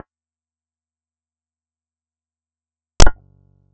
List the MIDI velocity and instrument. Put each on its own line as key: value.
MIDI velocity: 100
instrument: synthesizer bass